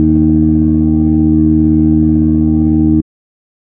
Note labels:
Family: organ; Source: electronic; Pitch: D#2; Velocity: 75; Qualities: dark

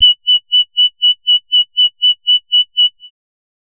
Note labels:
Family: bass; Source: synthesizer; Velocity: 75; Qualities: bright, distorted, tempo-synced

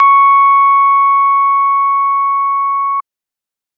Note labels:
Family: organ; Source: electronic; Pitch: C#6; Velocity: 75

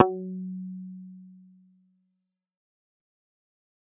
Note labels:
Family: bass; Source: synthesizer; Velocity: 127; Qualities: fast decay

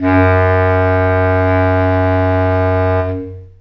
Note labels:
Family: reed; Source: acoustic; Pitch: F#2; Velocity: 50; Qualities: long release, reverb

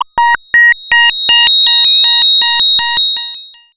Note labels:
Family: bass; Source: synthesizer; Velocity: 100; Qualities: bright, distorted, long release, multiphonic, tempo-synced

